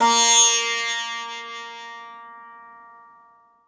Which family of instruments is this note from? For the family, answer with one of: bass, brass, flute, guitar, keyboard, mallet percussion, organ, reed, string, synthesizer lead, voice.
guitar